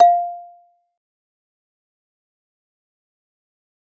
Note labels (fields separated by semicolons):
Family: mallet percussion; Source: acoustic; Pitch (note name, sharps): F5; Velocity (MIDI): 25; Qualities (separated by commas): fast decay, percussive